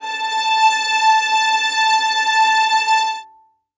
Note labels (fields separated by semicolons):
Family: string; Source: acoustic; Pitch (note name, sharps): A5; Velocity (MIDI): 100; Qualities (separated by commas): reverb